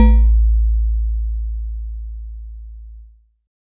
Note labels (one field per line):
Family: mallet percussion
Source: acoustic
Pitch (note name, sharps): A1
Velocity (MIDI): 25